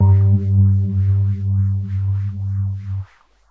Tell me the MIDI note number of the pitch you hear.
43